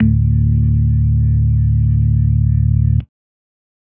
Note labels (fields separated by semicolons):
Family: organ; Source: electronic; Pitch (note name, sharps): D1; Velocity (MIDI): 100; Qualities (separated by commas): dark